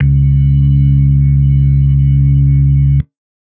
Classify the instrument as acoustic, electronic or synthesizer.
electronic